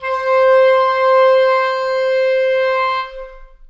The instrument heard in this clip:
acoustic reed instrument